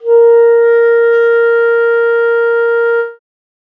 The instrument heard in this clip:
acoustic reed instrument